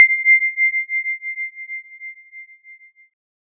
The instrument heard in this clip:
synthesizer keyboard